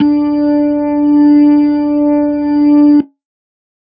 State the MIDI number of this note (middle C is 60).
62